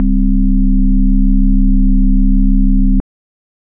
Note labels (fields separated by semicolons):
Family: organ; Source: electronic; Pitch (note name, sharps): C1; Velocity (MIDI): 75